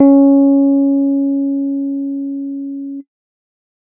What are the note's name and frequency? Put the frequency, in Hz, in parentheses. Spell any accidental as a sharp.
C#4 (277.2 Hz)